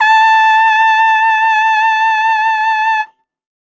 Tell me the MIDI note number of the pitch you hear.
81